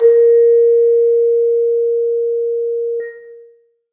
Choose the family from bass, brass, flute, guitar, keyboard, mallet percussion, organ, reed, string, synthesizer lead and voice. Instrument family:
mallet percussion